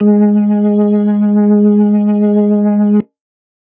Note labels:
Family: organ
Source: electronic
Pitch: G#3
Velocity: 25

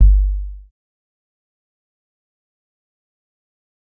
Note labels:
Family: bass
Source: synthesizer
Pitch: G1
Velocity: 127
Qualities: dark, fast decay, percussive

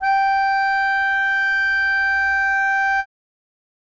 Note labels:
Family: reed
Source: acoustic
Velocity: 50

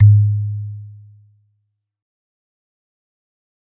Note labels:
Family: mallet percussion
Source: acoustic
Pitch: G#2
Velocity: 100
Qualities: dark, fast decay

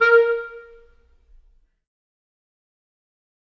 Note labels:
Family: reed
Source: acoustic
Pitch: A#4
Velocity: 50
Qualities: fast decay, percussive, reverb

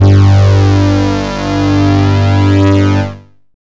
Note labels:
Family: bass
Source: synthesizer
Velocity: 127

